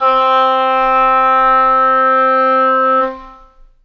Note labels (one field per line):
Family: reed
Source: acoustic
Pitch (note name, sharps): C4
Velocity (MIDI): 25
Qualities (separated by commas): long release, reverb